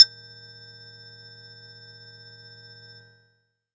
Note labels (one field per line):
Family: bass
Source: synthesizer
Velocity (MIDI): 25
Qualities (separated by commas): bright, multiphonic, percussive